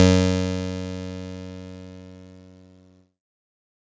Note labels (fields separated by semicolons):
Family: keyboard; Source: electronic; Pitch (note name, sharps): F#2; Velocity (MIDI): 50; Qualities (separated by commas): bright, distorted